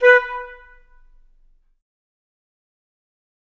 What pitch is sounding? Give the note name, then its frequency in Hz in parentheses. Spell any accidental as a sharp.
B4 (493.9 Hz)